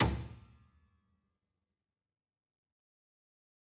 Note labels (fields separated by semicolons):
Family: keyboard; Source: acoustic; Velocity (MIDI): 50; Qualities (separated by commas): fast decay, percussive